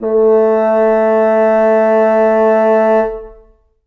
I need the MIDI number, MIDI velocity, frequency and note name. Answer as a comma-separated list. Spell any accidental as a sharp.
57, 100, 220 Hz, A3